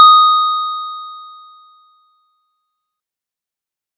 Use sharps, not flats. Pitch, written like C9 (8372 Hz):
D#6 (1245 Hz)